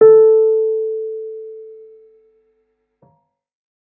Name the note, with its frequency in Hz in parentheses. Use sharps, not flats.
A4 (440 Hz)